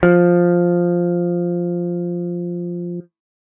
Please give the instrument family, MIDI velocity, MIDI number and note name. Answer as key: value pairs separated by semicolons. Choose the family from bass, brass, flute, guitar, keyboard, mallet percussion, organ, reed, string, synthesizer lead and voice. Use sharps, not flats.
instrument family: guitar; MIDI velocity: 100; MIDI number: 53; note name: F3